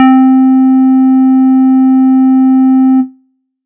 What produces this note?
synthesizer bass